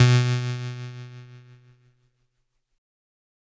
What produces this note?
electronic keyboard